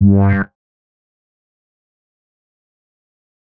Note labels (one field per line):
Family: bass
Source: synthesizer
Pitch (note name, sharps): G2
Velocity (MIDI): 75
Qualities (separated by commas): distorted, fast decay